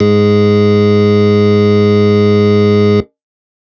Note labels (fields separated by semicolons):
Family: organ; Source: electronic; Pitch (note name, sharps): G#2; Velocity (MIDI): 127; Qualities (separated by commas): distorted